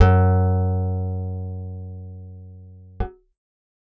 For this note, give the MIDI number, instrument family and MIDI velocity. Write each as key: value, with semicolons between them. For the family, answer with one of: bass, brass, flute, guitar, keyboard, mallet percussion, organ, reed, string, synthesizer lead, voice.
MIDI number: 42; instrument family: guitar; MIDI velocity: 100